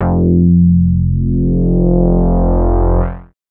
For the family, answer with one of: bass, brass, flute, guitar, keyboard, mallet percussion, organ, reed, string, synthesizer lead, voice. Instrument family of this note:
bass